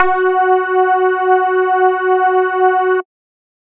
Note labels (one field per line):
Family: bass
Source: synthesizer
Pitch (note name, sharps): F#4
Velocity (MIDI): 100